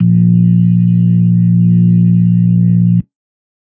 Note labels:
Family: organ; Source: electronic; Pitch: A#1; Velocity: 100; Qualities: dark

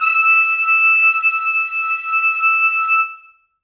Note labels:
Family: brass; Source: acoustic; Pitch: E6; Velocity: 75; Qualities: reverb

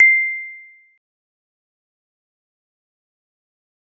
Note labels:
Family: mallet percussion; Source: acoustic; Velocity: 25; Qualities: fast decay, percussive

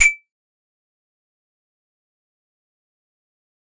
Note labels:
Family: keyboard; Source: acoustic; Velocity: 100; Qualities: fast decay, percussive

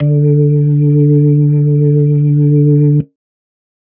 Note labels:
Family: organ; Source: electronic; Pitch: D3; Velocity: 75

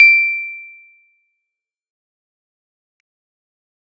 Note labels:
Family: keyboard; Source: electronic; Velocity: 50; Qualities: fast decay, percussive

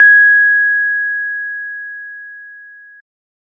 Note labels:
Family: organ; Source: electronic; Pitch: G#6; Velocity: 75

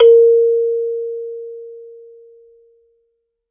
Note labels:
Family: mallet percussion; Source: acoustic; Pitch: A#4; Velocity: 25; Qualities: reverb

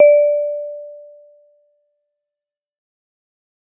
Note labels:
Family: mallet percussion; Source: acoustic; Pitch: D5; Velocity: 75; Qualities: dark, fast decay

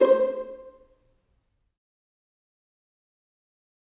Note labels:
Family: string; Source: acoustic; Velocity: 75; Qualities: dark, fast decay, percussive, reverb

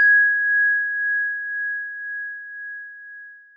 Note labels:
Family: mallet percussion; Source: acoustic; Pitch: G#6; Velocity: 100; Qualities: bright

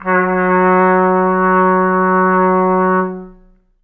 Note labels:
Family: brass; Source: acoustic; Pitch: F#3; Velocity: 50; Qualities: long release, reverb

